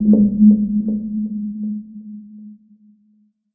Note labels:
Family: synthesizer lead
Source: synthesizer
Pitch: G#3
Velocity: 50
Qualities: dark, non-linear envelope, reverb

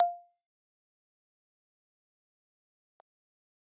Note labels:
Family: keyboard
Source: electronic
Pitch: F5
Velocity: 25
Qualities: fast decay, percussive

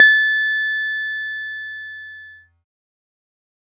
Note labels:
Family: keyboard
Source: electronic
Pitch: A6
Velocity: 127

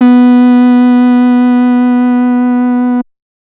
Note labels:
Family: bass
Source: synthesizer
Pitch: B3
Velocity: 50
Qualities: distorted

